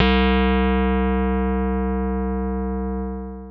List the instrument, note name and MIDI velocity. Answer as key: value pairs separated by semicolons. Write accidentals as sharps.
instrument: electronic keyboard; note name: C2; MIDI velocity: 100